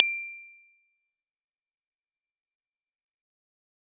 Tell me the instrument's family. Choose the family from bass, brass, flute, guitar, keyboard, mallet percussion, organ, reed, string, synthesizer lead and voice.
keyboard